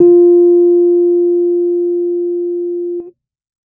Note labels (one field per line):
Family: keyboard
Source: electronic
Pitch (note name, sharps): F4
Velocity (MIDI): 50